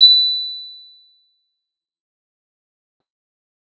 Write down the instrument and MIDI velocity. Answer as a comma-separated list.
acoustic guitar, 127